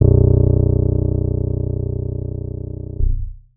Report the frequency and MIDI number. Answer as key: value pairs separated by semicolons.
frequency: 30.87 Hz; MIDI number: 23